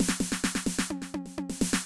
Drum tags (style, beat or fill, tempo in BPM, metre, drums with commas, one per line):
punk
fill
128 BPM
4/4
snare, high tom